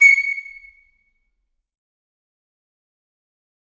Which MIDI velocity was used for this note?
100